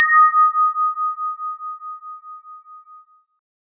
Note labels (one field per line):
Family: guitar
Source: synthesizer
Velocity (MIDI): 127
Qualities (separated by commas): bright